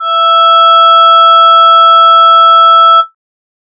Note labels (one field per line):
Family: voice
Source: synthesizer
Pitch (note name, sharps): E5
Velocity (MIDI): 127